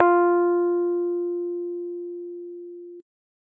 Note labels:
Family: keyboard; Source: electronic; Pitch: F4; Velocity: 75

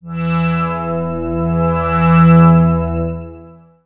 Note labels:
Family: synthesizer lead; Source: synthesizer; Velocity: 75; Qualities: bright, long release, non-linear envelope

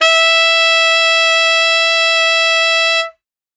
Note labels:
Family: reed; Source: acoustic; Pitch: E5; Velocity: 127; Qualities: bright

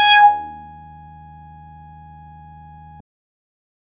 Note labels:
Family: bass; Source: synthesizer; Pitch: G#5; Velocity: 100; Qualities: distorted, percussive

